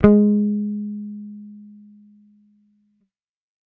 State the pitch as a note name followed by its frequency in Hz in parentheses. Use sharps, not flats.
G#3 (207.7 Hz)